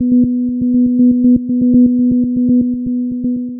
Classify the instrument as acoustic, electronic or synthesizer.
synthesizer